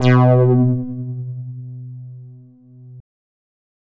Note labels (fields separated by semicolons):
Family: bass; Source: synthesizer; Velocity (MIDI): 100; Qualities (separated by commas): distorted